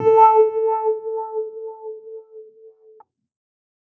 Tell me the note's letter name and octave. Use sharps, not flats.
A4